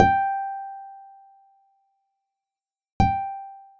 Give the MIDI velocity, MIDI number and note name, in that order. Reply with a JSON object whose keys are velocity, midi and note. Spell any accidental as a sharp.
{"velocity": 75, "midi": 79, "note": "G5"}